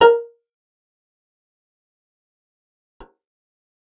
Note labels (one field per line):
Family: guitar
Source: acoustic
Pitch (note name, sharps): A#4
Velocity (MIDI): 127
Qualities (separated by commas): fast decay, percussive, reverb